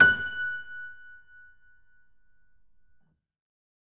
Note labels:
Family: keyboard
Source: acoustic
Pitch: F#6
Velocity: 127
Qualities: reverb

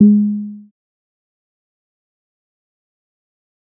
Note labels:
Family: bass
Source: synthesizer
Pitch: G#3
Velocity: 100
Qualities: dark, fast decay, percussive

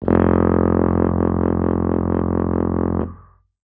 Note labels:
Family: brass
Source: acoustic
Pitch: F1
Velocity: 75

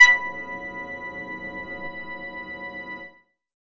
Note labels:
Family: bass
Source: synthesizer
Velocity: 75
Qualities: distorted

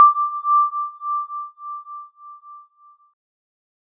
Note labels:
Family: keyboard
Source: synthesizer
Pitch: D6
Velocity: 127

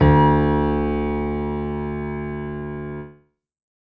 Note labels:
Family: keyboard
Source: acoustic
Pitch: D2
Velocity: 100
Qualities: reverb

